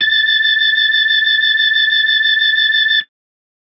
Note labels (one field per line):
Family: organ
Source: electronic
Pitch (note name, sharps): A6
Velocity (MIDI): 100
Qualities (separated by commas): distorted